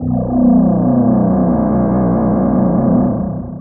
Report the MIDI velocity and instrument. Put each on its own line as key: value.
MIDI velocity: 127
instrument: synthesizer voice